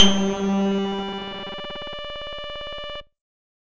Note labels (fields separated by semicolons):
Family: bass; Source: synthesizer; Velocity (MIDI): 75; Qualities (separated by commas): distorted